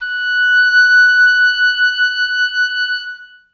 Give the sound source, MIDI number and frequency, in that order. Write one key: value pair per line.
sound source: acoustic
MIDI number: 90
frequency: 1480 Hz